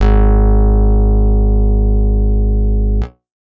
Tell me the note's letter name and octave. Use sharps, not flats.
G#1